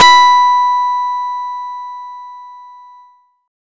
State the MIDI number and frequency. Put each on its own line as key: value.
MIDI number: 83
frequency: 987.8 Hz